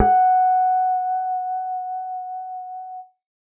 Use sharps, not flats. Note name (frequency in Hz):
F#5 (740 Hz)